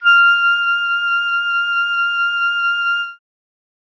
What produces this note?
acoustic reed instrument